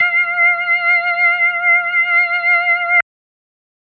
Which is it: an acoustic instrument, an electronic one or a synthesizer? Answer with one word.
electronic